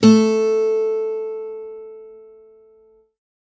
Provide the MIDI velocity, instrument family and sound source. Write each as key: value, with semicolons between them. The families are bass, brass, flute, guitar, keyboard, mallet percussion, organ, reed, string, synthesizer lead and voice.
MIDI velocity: 100; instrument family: guitar; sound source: acoustic